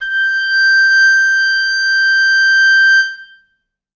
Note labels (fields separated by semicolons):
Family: reed; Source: acoustic; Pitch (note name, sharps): G6; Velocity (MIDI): 75; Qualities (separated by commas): reverb